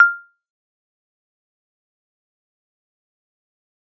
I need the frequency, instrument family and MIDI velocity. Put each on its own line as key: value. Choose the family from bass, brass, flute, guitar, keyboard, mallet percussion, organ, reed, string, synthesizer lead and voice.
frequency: 1397 Hz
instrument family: mallet percussion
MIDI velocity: 100